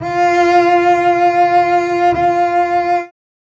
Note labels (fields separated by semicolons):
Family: string; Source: acoustic; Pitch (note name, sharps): F4; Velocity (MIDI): 100; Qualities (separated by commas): reverb